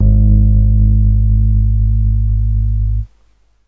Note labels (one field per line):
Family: keyboard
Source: electronic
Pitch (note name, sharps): G#1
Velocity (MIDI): 25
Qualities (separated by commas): dark